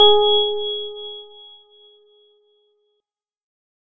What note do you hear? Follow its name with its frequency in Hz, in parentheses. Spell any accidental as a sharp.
G#4 (415.3 Hz)